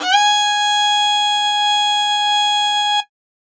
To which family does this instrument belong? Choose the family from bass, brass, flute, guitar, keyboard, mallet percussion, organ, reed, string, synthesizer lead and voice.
string